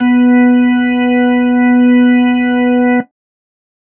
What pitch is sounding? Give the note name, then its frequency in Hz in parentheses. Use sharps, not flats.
B3 (246.9 Hz)